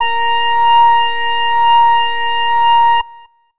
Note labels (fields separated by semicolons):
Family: flute; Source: acoustic; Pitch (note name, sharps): A#5; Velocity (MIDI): 100